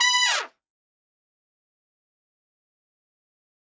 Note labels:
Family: brass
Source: acoustic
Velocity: 127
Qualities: bright, fast decay, percussive, reverb

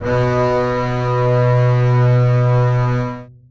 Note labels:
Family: string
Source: acoustic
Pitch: B2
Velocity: 50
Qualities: long release, reverb

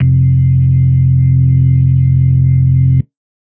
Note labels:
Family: organ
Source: electronic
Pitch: F1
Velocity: 50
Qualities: dark

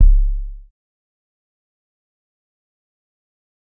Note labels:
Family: bass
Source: synthesizer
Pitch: C#1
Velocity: 127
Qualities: dark, fast decay, percussive

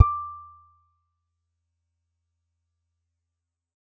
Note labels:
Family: guitar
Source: acoustic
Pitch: D6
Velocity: 50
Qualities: percussive

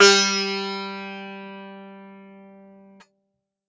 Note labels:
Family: guitar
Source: acoustic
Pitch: G3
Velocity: 127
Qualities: bright, multiphonic, reverb

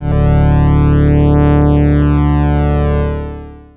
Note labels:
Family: organ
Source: electronic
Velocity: 50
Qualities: distorted, long release

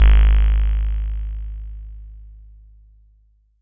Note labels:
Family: bass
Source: synthesizer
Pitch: G#1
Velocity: 100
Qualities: bright, distorted

